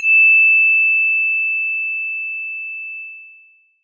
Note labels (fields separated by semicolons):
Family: mallet percussion; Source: electronic; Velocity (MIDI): 100; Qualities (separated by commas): bright, multiphonic